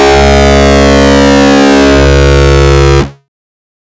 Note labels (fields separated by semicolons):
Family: bass; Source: synthesizer; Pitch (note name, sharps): C#2; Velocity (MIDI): 100; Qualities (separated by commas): bright, distorted